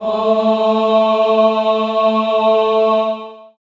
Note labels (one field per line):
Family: voice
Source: acoustic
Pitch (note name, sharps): A3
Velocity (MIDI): 75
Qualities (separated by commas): long release, reverb